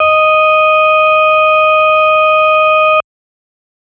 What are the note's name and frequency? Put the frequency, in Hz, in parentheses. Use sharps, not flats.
D#5 (622.3 Hz)